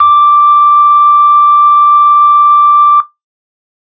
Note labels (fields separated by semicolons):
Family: organ; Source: electronic; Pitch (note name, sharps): D6; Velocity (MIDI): 127